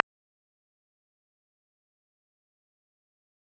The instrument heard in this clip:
electronic guitar